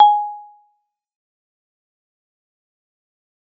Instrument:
acoustic mallet percussion instrument